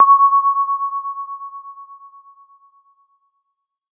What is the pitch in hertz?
1109 Hz